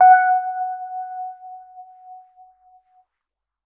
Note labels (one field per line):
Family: keyboard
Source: electronic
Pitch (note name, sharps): F#5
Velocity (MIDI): 75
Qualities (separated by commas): non-linear envelope